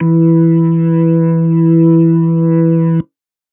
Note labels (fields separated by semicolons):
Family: organ; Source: electronic; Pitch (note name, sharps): E3; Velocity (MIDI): 100